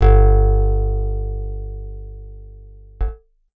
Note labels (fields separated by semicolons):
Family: guitar; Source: acoustic; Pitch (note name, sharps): G1; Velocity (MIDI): 127